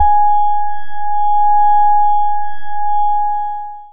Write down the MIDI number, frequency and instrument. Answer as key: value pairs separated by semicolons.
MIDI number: 80; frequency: 830.6 Hz; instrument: synthesizer bass